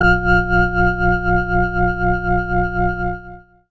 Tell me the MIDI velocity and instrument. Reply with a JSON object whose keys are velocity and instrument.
{"velocity": 100, "instrument": "electronic organ"}